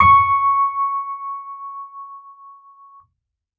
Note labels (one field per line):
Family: keyboard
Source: electronic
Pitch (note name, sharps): C#6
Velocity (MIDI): 127